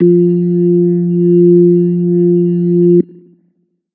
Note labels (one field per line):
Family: organ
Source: electronic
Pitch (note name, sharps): F3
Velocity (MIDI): 75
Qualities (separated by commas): dark